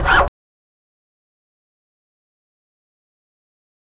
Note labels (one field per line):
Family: bass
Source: electronic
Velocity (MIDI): 75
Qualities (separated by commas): fast decay, percussive, reverb